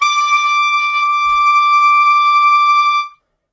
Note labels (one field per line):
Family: reed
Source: acoustic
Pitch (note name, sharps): D6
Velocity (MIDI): 25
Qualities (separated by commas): reverb